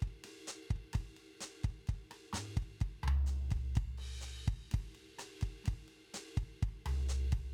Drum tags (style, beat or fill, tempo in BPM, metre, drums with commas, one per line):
bossa nova
beat
127 BPM
4/4
crash, ride, ride bell, hi-hat pedal, snare, cross-stick, mid tom, floor tom, kick